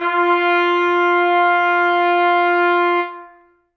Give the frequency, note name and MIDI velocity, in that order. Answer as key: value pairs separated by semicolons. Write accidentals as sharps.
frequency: 349.2 Hz; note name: F4; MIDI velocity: 25